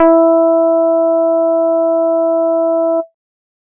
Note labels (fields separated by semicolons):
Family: bass; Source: synthesizer; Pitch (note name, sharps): E4; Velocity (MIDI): 25